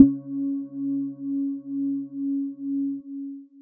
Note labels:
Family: mallet percussion; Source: electronic; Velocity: 50; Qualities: long release

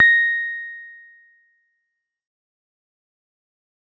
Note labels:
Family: keyboard; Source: electronic; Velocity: 25; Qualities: dark, fast decay

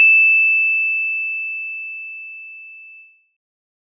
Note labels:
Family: mallet percussion; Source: acoustic; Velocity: 127; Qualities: bright

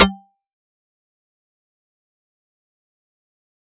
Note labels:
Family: mallet percussion; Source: acoustic; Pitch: G3; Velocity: 127; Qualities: fast decay, percussive

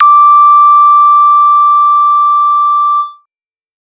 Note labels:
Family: bass; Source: synthesizer; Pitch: D6; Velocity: 50; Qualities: bright, distorted

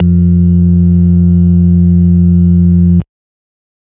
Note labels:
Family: organ; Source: electronic; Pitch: F2; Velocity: 75; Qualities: dark

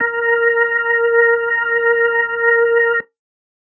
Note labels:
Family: organ; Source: electronic; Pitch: A#4; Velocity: 127

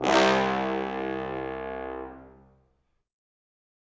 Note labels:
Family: brass; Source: acoustic; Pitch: C2; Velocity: 25; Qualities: bright, reverb

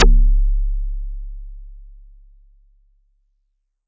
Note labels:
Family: mallet percussion; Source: acoustic; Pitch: C#1; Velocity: 50

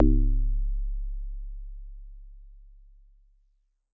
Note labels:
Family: guitar; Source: synthesizer; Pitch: C#1; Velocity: 75; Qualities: dark

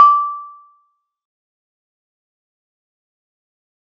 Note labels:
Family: mallet percussion; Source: acoustic; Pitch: D6; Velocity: 75; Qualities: fast decay, percussive

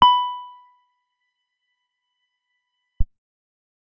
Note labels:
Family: guitar; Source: acoustic; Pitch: B5; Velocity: 25; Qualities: percussive

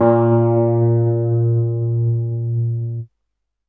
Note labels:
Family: keyboard; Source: electronic; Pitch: A#2; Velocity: 100; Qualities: distorted

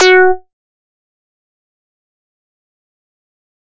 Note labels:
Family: bass; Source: synthesizer; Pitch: F#4; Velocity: 100; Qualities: fast decay, percussive

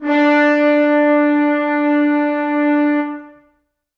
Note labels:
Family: brass; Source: acoustic; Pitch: D4; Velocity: 100; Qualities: reverb

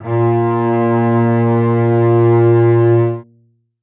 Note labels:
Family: string; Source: acoustic; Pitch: A#2; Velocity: 100; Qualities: reverb

